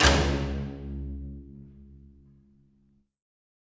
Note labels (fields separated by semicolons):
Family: string; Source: acoustic; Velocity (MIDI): 127; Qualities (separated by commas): bright, reverb